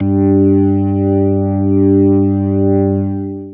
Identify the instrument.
electronic organ